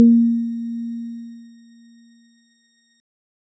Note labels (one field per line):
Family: keyboard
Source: electronic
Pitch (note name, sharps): A#3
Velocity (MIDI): 127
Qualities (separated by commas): dark